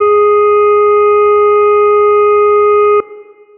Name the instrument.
electronic organ